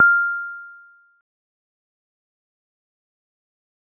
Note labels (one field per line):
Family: guitar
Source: synthesizer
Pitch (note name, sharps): F6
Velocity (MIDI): 50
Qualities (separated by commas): dark, fast decay